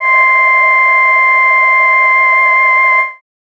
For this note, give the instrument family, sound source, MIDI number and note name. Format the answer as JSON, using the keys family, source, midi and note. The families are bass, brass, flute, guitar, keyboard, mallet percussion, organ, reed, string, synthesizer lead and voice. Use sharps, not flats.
{"family": "voice", "source": "synthesizer", "midi": 84, "note": "C6"}